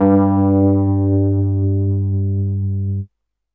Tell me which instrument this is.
electronic keyboard